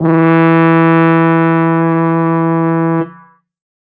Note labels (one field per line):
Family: brass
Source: acoustic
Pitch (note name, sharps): E3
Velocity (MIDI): 127